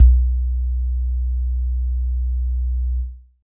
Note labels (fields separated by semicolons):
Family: keyboard; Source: electronic; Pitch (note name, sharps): B1; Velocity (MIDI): 75; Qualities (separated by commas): dark